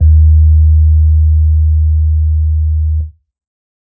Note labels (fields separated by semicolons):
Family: keyboard; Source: electronic; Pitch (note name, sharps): D#2; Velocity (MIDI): 50